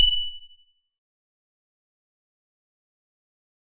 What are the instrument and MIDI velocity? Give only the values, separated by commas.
acoustic guitar, 50